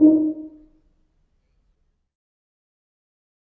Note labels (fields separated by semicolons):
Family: brass; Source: acoustic; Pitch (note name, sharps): D#4; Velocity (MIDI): 25; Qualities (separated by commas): fast decay, percussive, reverb